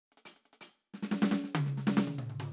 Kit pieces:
closed hi-hat, snare, high tom and mid tom